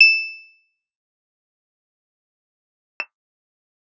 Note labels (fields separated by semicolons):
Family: guitar; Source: electronic; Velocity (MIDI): 50; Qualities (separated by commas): bright, fast decay, percussive